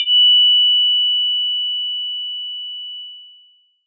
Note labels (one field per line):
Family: mallet percussion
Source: electronic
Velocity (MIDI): 127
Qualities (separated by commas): bright, multiphonic